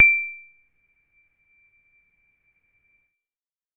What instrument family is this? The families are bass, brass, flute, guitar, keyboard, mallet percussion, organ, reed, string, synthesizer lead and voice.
keyboard